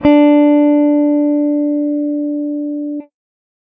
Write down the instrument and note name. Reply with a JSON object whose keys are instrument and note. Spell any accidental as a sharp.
{"instrument": "electronic guitar", "note": "D4"}